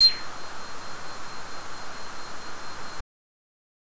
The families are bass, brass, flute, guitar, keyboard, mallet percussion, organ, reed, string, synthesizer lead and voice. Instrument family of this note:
bass